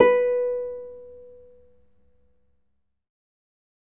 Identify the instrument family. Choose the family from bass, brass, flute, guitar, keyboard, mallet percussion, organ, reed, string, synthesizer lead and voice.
guitar